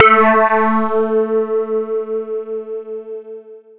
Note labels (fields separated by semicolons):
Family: mallet percussion; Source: electronic; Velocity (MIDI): 25; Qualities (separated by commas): distorted, long release, non-linear envelope